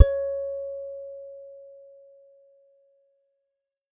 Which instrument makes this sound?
acoustic guitar